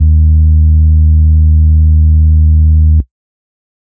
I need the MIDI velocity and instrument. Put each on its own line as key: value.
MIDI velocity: 127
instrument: electronic organ